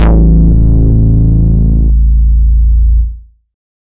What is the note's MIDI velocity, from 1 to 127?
75